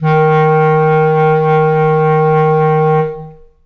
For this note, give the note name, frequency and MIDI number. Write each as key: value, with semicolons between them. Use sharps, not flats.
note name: D#3; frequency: 155.6 Hz; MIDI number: 51